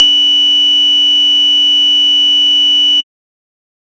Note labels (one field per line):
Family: bass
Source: synthesizer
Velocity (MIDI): 50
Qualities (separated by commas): bright, distorted, tempo-synced